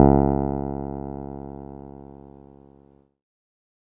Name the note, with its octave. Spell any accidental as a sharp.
C#2